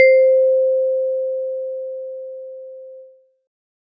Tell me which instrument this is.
acoustic mallet percussion instrument